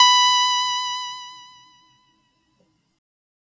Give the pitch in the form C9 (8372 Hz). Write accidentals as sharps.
B5 (987.8 Hz)